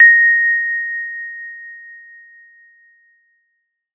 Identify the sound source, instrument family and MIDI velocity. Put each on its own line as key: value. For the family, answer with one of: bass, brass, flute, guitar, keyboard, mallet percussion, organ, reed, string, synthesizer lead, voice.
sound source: acoustic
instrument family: mallet percussion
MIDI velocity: 75